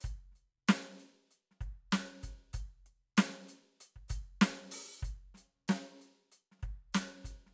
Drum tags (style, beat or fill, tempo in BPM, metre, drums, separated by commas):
soul, beat, 96 BPM, 4/4, closed hi-hat, open hi-hat, hi-hat pedal, snare, kick